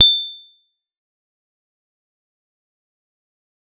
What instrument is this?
electronic guitar